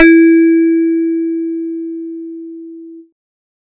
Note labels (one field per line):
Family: bass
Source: synthesizer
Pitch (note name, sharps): E4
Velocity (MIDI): 25